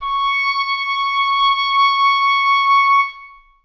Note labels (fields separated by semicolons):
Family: reed; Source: acoustic; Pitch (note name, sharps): C#6; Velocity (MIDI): 75; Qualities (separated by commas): reverb